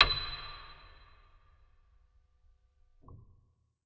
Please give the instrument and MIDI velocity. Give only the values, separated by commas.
electronic organ, 50